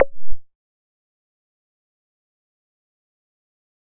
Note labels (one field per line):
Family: bass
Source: synthesizer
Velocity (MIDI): 25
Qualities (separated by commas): fast decay, percussive